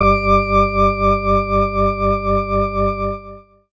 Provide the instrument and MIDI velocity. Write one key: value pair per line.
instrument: electronic organ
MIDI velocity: 100